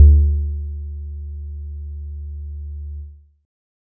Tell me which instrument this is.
synthesizer guitar